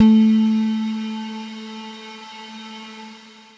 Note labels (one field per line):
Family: guitar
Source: electronic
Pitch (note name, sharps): A3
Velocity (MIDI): 75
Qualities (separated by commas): long release